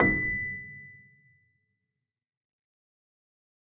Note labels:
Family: keyboard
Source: acoustic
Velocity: 50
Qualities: reverb

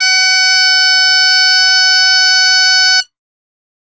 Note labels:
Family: flute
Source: acoustic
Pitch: F#5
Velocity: 127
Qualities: bright, reverb

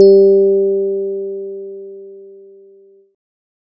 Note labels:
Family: bass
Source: synthesizer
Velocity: 25

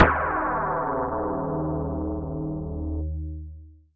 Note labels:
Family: mallet percussion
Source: electronic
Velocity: 100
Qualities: long release

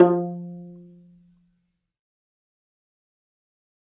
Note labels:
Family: string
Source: acoustic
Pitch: F3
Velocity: 75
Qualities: dark, fast decay, percussive, reverb

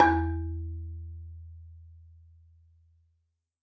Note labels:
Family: mallet percussion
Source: acoustic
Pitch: E2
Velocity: 127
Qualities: dark, reverb

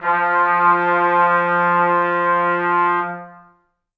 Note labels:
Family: brass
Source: acoustic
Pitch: F3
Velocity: 75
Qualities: reverb

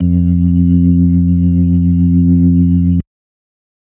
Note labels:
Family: organ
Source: electronic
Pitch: F2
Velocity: 75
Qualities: dark

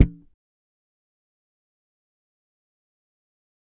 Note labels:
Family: bass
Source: electronic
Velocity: 75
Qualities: fast decay, percussive

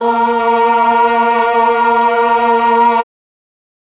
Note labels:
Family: voice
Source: electronic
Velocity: 127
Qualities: reverb

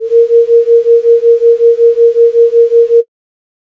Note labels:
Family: flute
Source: synthesizer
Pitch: A#4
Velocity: 25

